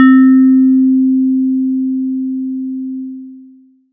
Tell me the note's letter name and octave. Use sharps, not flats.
C4